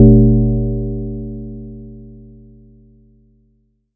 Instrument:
acoustic mallet percussion instrument